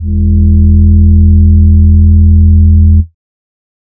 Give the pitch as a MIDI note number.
28